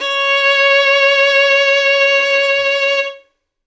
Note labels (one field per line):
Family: string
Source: acoustic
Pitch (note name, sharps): C#5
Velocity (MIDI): 75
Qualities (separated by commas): bright